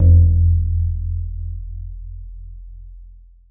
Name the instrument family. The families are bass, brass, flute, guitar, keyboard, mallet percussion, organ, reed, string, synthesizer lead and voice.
guitar